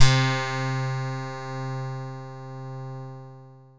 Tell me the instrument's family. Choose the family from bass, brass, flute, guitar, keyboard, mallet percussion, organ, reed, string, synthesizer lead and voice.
guitar